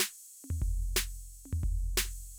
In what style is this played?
funk rock